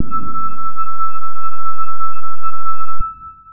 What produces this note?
electronic guitar